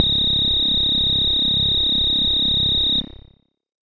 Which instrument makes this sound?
synthesizer bass